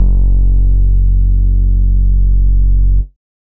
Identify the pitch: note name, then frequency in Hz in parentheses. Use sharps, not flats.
F#1 (46.25 Hz)